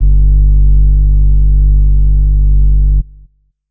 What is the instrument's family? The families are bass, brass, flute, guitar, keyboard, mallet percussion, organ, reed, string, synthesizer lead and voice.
flute